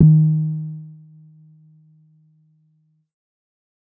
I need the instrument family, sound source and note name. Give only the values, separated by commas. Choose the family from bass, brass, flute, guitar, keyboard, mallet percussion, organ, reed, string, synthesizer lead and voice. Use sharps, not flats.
keyboard, electronic, D#3